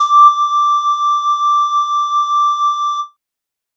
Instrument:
synthesizer flute